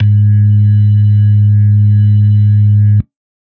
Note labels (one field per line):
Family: organ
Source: electronic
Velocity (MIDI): 127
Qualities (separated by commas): dark